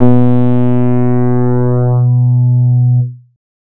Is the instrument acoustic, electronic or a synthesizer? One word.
synthesizer